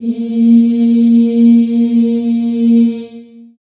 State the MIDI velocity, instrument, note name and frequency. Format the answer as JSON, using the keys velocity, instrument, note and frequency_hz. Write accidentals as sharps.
{"velocity": 50, "instrument": "acoustic voice", "note": "A#3", "frequency_hz": 233.1}